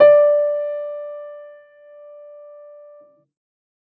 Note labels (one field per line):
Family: keyboard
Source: acoustic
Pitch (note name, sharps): D5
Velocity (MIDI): 100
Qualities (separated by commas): reverb